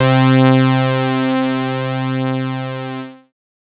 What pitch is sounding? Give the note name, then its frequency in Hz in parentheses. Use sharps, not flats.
C3 (130.8 Hz)